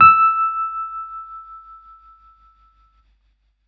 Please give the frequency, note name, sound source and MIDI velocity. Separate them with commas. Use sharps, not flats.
1319 Hz, E6, electronic, 75